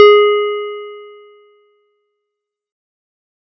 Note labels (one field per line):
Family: keyboard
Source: electronic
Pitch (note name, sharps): G#4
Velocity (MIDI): 75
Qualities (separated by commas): distorted, fast decay